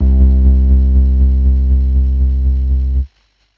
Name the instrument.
electronic keyboard